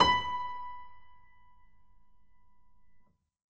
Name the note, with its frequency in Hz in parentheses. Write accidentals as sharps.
B5 (987.8 Hz)